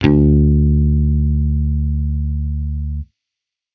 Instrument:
electronic bass